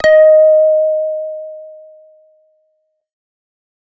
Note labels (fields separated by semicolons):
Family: bass; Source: synthesizer; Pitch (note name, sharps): D#5; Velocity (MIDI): 75; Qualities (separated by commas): distorted